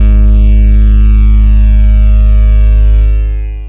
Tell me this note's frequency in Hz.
51.91 Hz